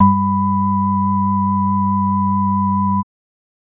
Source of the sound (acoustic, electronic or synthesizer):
electronic